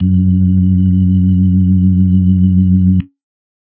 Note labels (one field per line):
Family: organ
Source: electronic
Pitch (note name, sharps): F#2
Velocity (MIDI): 75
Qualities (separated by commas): dark, reverb